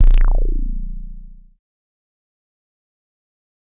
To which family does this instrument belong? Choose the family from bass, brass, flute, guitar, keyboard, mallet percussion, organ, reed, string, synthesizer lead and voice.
bass